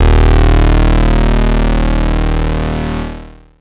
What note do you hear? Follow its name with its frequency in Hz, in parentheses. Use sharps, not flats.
D#1 (38.89 Hz)